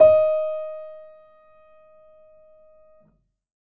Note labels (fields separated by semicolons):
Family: keyboard; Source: acoustic; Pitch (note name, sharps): D#5; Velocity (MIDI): 50; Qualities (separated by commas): reverb